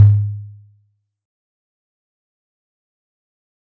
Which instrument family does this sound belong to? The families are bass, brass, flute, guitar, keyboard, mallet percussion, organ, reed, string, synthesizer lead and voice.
mallet percussion